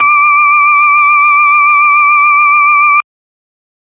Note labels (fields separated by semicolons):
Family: organ; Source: electronic; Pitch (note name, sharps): D6; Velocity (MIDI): 100; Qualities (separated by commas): bright